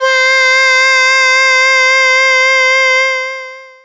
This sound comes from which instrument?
synthesizer voice